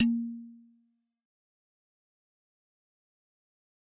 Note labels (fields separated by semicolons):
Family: mallet percussion; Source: acoustic; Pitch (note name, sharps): A#3; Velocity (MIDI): 25; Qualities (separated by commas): fast decay, percussive